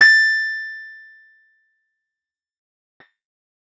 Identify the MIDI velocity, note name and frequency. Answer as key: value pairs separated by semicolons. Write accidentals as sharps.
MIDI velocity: 50; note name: A6; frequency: 1760 Hz